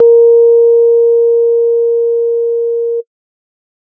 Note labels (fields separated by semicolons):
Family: organ; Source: electronic; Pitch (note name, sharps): A#4; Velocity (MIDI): 50; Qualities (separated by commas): dark